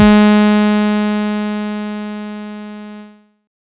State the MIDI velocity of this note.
25